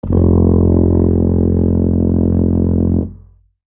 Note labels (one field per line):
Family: brass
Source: acoustic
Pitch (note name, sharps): F1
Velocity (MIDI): 25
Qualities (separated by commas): dark